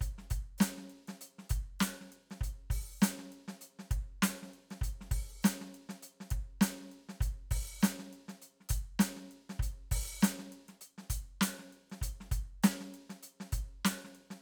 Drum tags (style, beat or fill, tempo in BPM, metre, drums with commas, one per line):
funk
beat
100 BPM
4/4
closed hi-hat, open hi-hat, hi-hat pedal, snare, kick